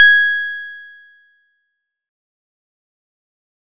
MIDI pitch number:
92